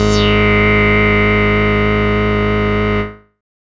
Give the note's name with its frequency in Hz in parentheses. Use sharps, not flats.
G#1 (51.91 Hz)